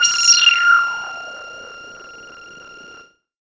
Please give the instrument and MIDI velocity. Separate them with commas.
synthesizer bass, 25